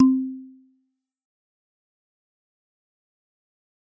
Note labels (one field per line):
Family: mallet percussion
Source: acoustic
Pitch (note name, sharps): C4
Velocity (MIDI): 75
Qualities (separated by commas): dark, fast decay, percussive